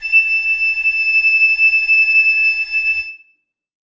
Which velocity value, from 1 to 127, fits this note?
75